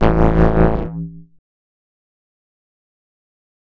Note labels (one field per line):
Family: bass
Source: synthesizer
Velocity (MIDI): 25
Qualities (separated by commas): distorted, fast decay, multiphonic